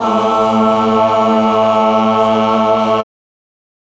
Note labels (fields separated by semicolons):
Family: voice; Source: electronic; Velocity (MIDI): 127; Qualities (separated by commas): reverb